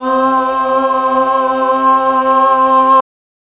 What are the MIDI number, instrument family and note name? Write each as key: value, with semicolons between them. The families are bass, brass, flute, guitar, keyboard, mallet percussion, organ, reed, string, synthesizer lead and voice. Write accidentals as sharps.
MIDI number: 60; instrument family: voice; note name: C4